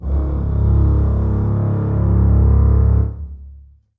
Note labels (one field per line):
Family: string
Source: acoustic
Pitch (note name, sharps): C#1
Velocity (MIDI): 75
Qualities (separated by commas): long release, reverb